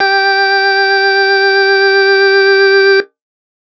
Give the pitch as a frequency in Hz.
392 Hz